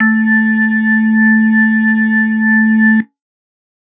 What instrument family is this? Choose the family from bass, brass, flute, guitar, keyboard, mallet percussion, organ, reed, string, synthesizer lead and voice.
organ